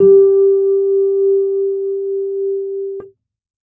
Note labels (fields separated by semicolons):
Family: keyboard; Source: electronic; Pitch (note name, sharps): G4; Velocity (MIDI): 50